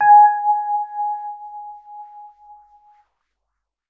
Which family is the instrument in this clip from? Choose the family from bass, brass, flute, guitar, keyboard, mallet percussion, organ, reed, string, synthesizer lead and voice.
keyboard